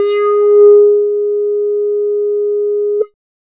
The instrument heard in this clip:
synthesizer bass